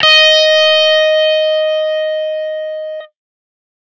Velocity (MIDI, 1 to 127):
100